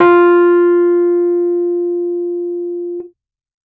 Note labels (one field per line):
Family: keyboard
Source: electronic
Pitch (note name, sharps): F4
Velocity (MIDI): 127